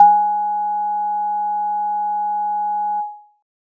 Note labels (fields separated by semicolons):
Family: keyboard; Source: electronic; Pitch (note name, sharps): G#5; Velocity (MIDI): 75